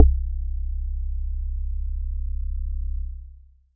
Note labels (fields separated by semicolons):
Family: mallet percussion; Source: acoustic; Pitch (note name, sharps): C1; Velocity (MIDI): 75; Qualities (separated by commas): dark